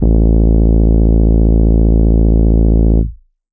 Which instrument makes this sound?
electronic organ